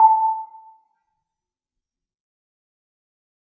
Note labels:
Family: mallet percussion; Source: acoustic; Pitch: A5; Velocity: 50; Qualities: dark, fast decay, percussive, reverb

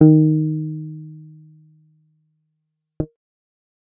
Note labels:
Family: bass; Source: synthesizer; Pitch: D#3; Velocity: 50; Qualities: dark

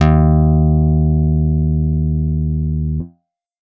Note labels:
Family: guitar; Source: electronic; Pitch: D#2; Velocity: 25

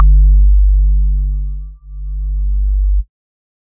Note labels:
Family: organ; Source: electronic; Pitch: G1; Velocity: 75; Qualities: dark

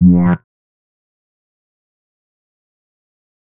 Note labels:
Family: bass; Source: synthesizer; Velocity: 75; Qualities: distorted, fast decay, percussive

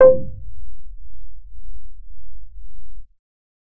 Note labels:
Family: bass; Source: synthesizer; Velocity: 50

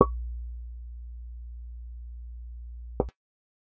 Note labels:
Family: bass; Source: synthesizer; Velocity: 50

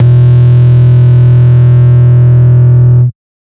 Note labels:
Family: bass; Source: synthesizer; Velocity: 25; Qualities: bright, distorted, multiphonic

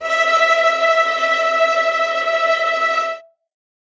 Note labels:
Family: string; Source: acoustic; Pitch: E5; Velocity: 25; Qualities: bright, non-linear envelope, reverb

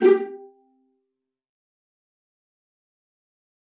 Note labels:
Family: string; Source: acoustic; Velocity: 25; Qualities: fast decay, percussive, reverb

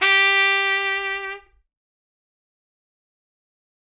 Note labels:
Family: brass; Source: acoustic; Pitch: G4; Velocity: 25; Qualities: bright, fast decay

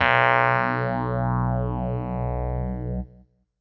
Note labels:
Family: keyboard; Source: electronic; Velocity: 127; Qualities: distorted

